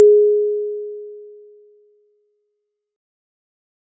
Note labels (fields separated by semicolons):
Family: mallet percussion; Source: acoustic; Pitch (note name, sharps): G#4; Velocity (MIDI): 75; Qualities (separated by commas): bright